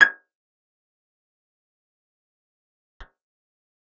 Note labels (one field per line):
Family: guitar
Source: acoustic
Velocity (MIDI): 100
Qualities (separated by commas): fast decay, percussive, reverb